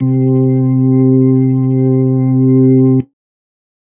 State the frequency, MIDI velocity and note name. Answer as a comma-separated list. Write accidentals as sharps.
130.8 Hz, 127, C3